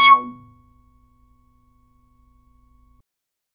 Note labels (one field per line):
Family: bass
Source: synthesizer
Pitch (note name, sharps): C#6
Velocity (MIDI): 75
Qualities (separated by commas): distorted, percussive